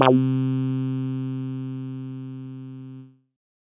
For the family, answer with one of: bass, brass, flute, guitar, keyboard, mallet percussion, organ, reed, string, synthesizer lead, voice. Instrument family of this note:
bass